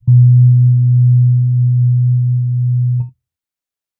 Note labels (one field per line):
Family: keyboard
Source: electronic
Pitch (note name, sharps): B2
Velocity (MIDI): 25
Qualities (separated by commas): dark